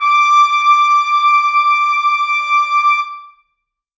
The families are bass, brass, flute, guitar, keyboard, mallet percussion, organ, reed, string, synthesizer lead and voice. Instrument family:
brass